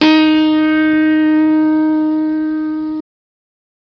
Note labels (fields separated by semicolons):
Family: keyboard; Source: electronic; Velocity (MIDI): 127; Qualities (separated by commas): bright